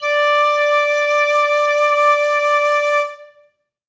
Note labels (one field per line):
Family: flute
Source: acoustic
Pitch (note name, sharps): D5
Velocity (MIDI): 127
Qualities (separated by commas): reverb